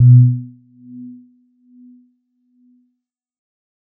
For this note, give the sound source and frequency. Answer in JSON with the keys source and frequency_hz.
{"source": "electronic", "frequency_hz": 123.5}